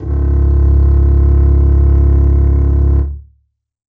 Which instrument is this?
acoustic string instrument